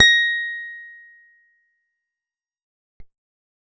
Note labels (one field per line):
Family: guitar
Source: acoustic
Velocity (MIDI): 50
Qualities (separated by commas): bright, fast decay